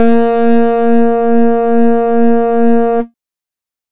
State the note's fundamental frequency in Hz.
233.1 Hz